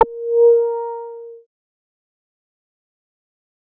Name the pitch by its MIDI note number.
70